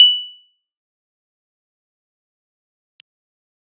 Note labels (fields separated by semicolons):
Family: keyboard; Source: electronic; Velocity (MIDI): 25; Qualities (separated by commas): bright, percussive